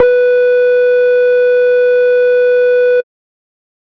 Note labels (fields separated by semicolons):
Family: bass; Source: synthesizer; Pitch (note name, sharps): B4; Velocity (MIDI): 100; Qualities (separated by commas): distorted, tempo-synced